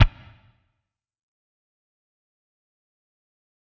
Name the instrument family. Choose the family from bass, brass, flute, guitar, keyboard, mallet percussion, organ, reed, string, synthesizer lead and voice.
guitar